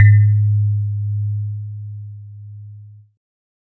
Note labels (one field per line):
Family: keyboard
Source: electronic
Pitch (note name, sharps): G#2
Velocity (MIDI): 100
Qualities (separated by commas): multiphonic